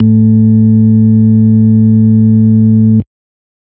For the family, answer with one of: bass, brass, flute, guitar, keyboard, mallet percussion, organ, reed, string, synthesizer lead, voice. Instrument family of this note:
organ